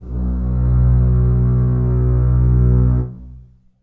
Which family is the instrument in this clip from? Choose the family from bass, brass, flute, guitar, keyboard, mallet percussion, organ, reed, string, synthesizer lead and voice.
string